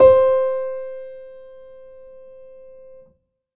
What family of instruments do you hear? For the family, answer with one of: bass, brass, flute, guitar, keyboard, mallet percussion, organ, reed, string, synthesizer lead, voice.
keyboard